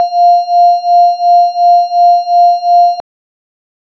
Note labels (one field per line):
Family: organ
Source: electronic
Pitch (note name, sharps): F5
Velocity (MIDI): 25